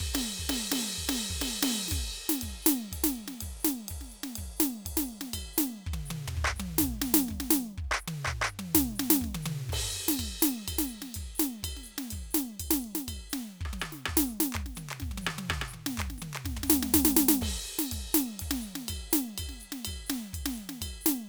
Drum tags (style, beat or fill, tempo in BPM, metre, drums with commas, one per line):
calypso
beat
124 BPM
4/4
crash, ride, ride bell, hi-hat pedal, percussion, snare, cross-stick, high tom, mid tom, floor tom, kick